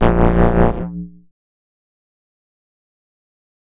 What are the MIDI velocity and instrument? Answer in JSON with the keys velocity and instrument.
{"velocity": 75, "instrument": "synthesizer bass"}